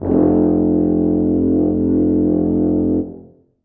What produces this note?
acoustic brass instrument